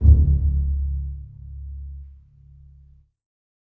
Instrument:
acoustic string instrument